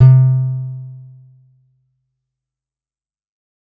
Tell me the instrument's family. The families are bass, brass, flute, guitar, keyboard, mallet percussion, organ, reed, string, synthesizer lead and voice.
guitar